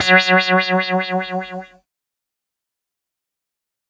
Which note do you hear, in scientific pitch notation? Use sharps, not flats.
F#3